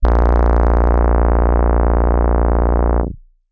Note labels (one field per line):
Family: keyboard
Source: electronic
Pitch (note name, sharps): A#0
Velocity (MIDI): 127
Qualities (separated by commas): distorted